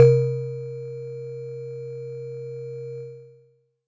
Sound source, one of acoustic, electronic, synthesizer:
acoustic